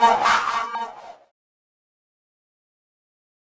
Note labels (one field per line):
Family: keyboard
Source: electronic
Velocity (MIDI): 100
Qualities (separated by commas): bright, distorted, fast decay, non-linear envelope